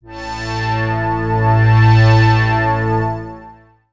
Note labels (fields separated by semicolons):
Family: synthesizer lead; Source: synthesizer; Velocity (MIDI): 100; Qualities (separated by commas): bright, long release, non-linear envelope